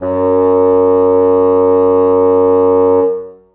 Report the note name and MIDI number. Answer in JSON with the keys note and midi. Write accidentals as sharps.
{"note": "F#2", "midi": 42}